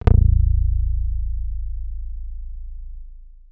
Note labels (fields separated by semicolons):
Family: guitar; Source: electronic; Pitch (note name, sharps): A0; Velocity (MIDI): 75; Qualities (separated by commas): long release